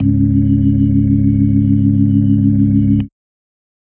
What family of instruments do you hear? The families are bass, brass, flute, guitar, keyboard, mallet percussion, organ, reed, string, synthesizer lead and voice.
organ